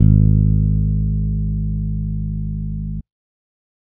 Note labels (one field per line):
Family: bass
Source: electronic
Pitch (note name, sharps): G#1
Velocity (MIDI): 100